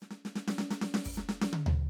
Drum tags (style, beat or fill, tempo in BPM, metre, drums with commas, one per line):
fast funk
fill
125 BPM
4/4
open hi-hat, hi-hat pedal, snare, high tom, floor tom, kick